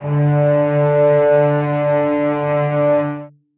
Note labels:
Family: string; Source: acoustic; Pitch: D3; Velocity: 50; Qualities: reverb

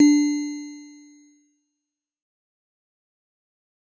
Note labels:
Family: mallet percussion; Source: acoustic; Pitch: D4; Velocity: 100; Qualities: fast decay

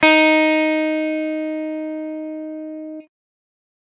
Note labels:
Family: guitar; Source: electronic; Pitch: D#4; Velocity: 100; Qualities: distorted

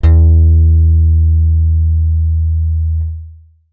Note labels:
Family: bass; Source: synthesizer; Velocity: 127; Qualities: dark, long release

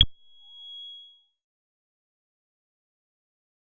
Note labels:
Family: bass; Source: synthesizer; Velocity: 75; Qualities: fast decay

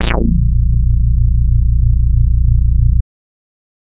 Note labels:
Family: bass; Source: synthesizer; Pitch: A#0; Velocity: 50; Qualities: distorted

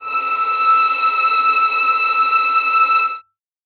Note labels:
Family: string; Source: acoustic; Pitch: E6; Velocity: 25; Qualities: reverb

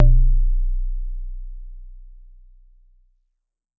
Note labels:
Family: mallet percussion; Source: acoustic; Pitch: B0; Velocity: 25; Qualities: dark

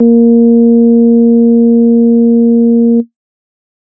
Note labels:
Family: organ; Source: electronic; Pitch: A#3; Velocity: 127; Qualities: dark

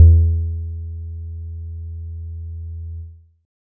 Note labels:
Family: guitar; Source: synthesizer; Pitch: E2; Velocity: 25; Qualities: dark

